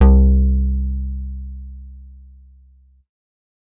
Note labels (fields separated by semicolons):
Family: bass; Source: synthesizer; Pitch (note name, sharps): C2; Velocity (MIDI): 25